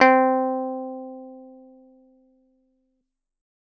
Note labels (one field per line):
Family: guitar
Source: acoustic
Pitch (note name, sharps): C4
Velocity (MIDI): 100